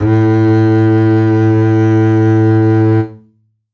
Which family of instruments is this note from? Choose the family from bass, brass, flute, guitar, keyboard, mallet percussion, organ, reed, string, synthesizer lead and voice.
string